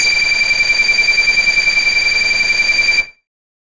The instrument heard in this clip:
synthesizer bass